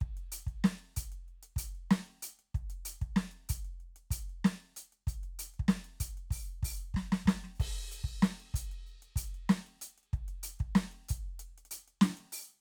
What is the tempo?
95 BPM